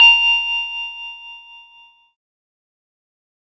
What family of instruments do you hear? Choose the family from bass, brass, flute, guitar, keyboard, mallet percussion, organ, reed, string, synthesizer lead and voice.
keyboard